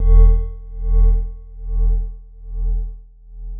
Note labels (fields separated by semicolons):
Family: mallet percussion; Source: electronic; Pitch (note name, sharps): E1; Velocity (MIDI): 75; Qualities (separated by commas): long release